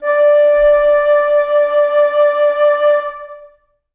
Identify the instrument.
acoustic flute